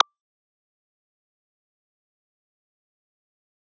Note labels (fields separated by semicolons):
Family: bass; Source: synthesizer; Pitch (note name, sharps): D6; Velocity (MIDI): 127; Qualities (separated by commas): fast decay, percussive